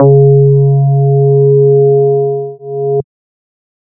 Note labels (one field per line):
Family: bass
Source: synthesizer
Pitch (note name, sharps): C#3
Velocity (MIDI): 127